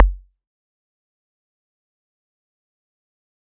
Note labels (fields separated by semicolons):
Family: mallet percussion; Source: acoustic; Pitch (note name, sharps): F#1; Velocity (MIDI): 127; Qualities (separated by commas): fast decay, percussive